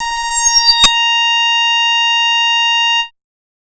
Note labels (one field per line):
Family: bass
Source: synthesizer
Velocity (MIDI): 127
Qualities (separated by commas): bright, distorted, multiphonic